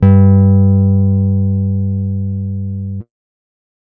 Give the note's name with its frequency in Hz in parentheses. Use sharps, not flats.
G2 (98 Hz)